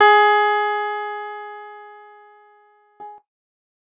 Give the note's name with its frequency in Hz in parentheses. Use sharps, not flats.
G#4 (415.3 Hz)